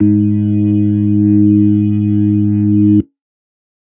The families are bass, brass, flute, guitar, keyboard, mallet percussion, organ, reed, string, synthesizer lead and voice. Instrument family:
organ